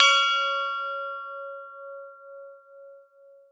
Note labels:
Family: mallet percussion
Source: acoustic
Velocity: 75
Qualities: reverb

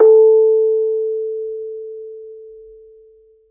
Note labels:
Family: mallet percussion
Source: acoustic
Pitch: A4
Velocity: 127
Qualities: reverb

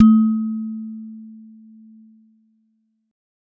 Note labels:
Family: mallet percussion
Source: acoustic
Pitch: A3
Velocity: 50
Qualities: dark

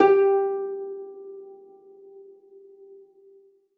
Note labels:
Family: string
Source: acoustic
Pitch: G4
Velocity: 127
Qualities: reverb

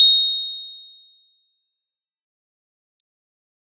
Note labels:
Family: keyboard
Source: electronic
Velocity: 127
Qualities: bright, distorted, fast decay

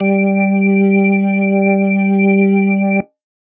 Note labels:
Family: organ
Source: electronic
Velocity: 50

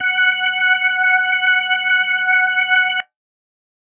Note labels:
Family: organ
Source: electronic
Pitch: F#5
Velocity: 127

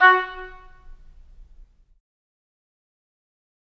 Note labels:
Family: reed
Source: acoustic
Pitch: F#4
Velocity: 25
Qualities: fast decay, percussive, reverb

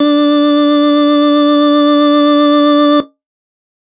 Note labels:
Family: organ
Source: electronic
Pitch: D4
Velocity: 50

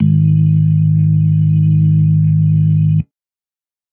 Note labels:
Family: organ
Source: electronic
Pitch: G#1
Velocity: 127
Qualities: dark

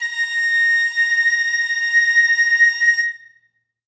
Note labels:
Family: flute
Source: acoustic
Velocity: 127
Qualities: reverb

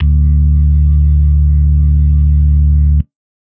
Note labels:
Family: organ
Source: electronic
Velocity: 100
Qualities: dark

